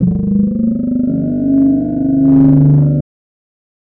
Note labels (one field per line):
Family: voice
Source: synthesizer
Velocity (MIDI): 100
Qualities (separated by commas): distorted